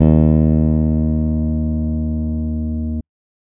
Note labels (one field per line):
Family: bass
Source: electronic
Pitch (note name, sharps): D#2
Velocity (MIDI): 100